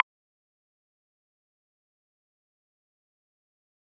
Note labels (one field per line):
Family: guitar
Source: electronic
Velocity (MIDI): 75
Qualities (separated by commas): fast decay, percussive